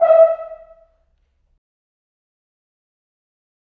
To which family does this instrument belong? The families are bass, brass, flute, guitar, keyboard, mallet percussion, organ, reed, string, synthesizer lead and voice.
brass